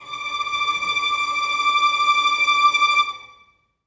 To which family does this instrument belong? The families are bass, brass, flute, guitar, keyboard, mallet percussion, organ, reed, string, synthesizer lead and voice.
string